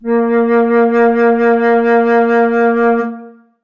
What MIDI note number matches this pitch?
58